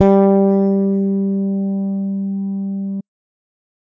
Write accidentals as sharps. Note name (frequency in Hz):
G3 (196 Hz)